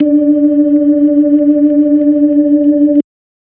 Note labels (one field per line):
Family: organ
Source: electronic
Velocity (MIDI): 50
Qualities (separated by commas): dark